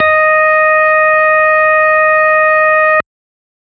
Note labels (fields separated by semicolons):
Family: organ; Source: electronic; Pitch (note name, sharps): D#5; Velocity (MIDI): 75